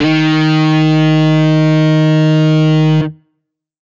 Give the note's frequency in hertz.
155.6 Hz